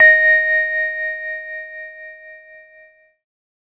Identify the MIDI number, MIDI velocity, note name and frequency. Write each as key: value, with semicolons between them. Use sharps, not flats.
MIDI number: 75; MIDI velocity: 50; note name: D#5; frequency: 622.3 Hz